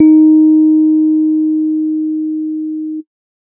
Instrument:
electronic keyboard